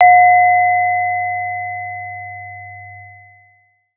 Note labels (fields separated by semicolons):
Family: keyboard; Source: acoustic; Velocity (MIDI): 127